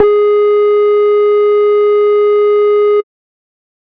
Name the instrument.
synthesizer bass